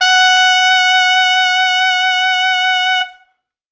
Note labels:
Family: brass; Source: acoustic; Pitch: F#5; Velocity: 100

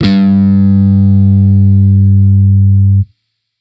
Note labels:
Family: bass; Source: electronic; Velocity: 127; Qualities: distorted

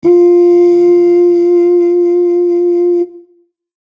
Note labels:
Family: brass; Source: acoustic; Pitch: F4; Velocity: 25

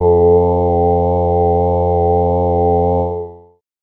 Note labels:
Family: voice; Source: synthesizer; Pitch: F2; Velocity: 25; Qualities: long release

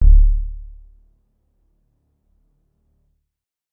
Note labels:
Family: keyboard; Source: electronic; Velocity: 25; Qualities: dark, reverb

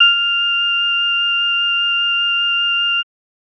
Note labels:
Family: organ; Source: electronic; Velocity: 100; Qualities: bright, multiphonic

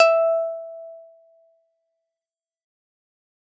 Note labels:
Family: keyboard; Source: electronic; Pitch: E5; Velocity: 100; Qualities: fast decay

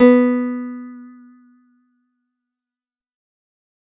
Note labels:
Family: guitar; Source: acoustic; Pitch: B3; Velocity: 25; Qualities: fast decay

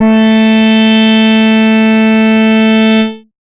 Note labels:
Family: bass; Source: synthesizer; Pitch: A3; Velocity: 25; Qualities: bright, distorted

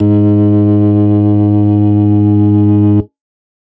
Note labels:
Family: organ; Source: electronic; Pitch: G#2; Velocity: 25; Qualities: distorted

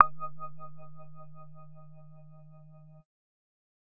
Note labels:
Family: bass; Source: synthesizer; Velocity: 50; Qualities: distorted

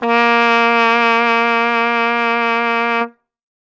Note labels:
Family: brass; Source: acoustic; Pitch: A#3; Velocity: 75

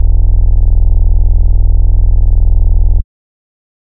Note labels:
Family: bass; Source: synthesizer; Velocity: 100; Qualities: dark, distorted

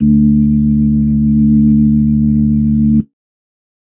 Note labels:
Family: organ; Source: electronic; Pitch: D2; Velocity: 25; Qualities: dark

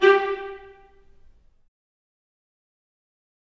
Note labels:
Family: string; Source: acoustic; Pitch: G4; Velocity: 127; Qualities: fast decay, percussive, reverb

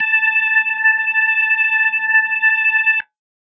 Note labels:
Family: organ; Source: electronic; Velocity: 75

